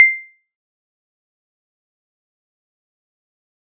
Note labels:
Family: mallet percussion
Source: acoustic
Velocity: 100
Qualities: fast decay, percussive

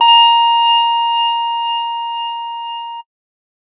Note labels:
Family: bass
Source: synthesizer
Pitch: A#5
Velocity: 127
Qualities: distorted

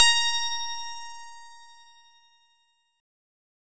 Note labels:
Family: synthesizer lead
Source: synthesizer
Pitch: A#5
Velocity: 75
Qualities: bright, distorted

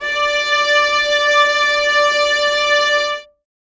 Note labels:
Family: string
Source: acoustic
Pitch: D5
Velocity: 100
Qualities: reverb

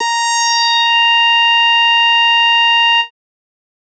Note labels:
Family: bass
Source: synthesizer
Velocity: 127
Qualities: bright, distorted

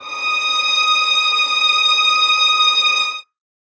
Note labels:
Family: string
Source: acoustic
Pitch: D#6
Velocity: 25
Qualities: reverb

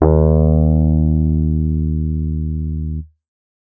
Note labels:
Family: keyboard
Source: electronic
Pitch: D#2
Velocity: 100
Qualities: distorted

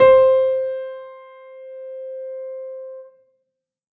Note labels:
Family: keyboard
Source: acoustic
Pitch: C5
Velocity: 75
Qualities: reverb

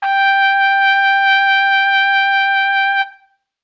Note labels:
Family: brass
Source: acoustic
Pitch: G5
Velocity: 25

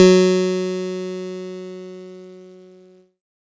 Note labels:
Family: keyboard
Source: electronic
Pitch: F#3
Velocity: 25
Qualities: bright, distorted

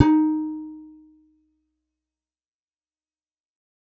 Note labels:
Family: guitar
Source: acoustic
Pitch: D#4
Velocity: 25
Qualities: fast decay

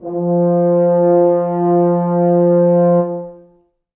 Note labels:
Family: brass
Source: acoustic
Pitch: F3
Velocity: 75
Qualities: dark, long release, reverb

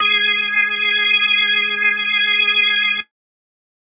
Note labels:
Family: organ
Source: electronic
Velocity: 100

